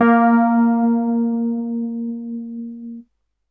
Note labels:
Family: keyboard; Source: electronic; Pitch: A#3; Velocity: 100

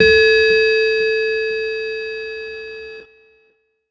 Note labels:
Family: keyboard; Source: electronic; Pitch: A4; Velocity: 50; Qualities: bright, distorted

